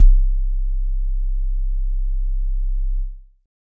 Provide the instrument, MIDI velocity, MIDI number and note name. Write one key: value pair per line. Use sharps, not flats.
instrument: electronic keyboard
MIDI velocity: 50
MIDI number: 24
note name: C1